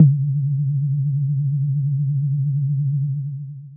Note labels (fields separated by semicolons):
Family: bass; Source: synthesizer; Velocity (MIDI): 127; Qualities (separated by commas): dark, long release